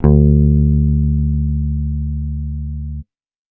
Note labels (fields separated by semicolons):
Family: bass; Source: electronic; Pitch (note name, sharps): D2; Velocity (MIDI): 75